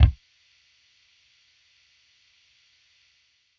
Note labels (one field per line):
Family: bass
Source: electronic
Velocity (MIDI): 25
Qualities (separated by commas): distorted, percussive